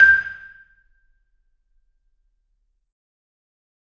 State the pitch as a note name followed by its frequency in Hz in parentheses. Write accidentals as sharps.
G6 (1568 Hz)